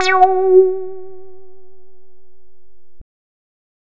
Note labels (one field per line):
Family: bass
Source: synthesizer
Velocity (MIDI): 75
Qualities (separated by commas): distorted